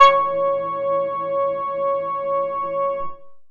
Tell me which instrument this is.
synthesizer bass